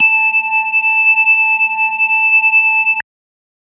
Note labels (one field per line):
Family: organ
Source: electronic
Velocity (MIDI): 127